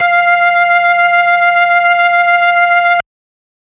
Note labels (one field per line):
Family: organ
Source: electronic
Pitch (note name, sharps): F5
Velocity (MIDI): 127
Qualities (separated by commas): distorted